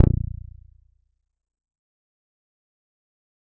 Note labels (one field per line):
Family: bass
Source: synthesizer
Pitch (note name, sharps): A#0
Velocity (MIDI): 127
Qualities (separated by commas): dark, distorted, fast decay, percussive